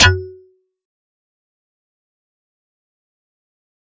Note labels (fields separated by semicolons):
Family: mallet percussion; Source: electronic; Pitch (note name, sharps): F#2; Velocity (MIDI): 127; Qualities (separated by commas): fast decay, percussive